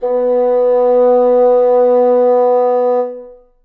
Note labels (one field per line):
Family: reed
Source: acoustic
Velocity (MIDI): 75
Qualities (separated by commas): reverb